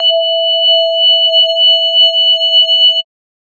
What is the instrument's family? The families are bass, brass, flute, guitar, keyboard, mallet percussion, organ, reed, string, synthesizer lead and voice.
mallet percussion